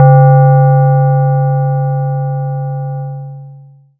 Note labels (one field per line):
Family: mallet percussion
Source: acoustic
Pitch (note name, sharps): C#3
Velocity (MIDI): 25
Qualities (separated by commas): distorted, long release